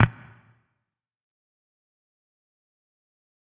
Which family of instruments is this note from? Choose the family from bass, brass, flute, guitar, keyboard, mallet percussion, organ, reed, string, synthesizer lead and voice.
guitar